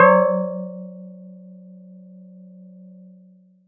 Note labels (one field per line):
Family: mallet percussion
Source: acoustic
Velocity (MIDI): 100